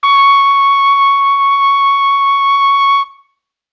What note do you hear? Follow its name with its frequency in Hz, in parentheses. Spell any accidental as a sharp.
C#6 (1109 Hz)